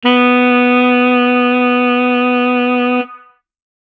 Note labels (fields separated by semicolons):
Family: reed; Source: acoustic; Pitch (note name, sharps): B3; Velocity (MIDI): 75